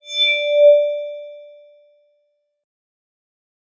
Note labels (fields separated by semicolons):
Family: mallet percussion; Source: electronic; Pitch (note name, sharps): D5; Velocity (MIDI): 75; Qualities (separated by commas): bright, fast decay